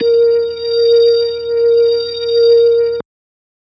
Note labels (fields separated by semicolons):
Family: organ; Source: electronic; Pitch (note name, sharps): A#4; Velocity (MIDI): 50